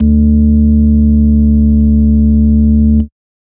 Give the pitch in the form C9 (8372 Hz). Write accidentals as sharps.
D2 (73.42 Hz)